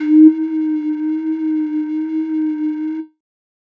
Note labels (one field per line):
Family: flute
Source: synthesizer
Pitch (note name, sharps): D#4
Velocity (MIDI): 25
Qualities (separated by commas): distorted